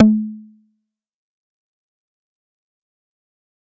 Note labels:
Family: bass; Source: synthesizer; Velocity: 50; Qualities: distorted, fast decay, percussive

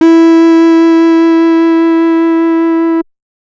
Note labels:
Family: bass; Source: synthesizer; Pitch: E4; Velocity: 50; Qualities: distorted

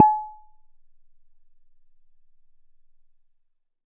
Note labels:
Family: bass; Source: synthesizer; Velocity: 75; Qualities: percussive

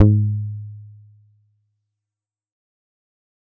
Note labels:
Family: bass; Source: synthesizer; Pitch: G#2; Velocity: 100; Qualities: dark, distorted, fast decay

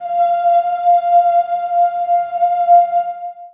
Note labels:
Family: voice; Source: acoustic; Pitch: F5; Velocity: 25; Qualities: long release, reverb

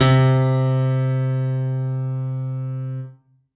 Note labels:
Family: keyboard; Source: acoustic; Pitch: C3; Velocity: 127; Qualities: bright, reverb

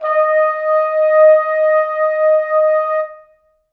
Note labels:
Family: brass; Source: acoustic; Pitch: D#5; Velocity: 50; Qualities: reverb

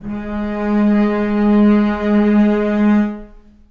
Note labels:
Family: string; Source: acoustic; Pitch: G#3; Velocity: 50; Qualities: long release, reverb

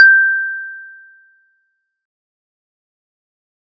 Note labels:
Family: mallet percussion; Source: acoustic; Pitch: G6; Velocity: 25; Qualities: fast decay

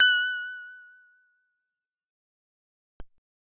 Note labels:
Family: bass; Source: synthesizer; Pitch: F#6; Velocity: 50; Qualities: fast decay

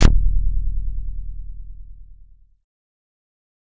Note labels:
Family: bass; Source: synthesizer; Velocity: 25; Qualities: distorted

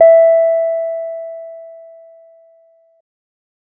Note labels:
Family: bass; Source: synthesizer; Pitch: E5; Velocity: 50

